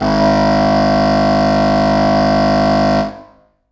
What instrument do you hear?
acoustic reed instrument